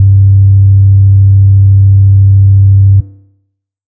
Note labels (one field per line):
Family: bass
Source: synthesizer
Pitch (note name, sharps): G2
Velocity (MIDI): 25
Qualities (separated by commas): dark